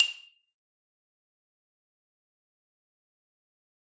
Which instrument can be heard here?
acoustic mallet percussion instrument